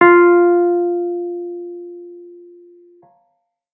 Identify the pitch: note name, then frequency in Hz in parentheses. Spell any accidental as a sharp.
F4 (349.2 Hz)